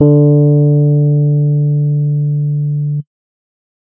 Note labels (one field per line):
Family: keyboard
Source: electronic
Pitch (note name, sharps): D3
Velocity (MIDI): 100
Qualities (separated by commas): dark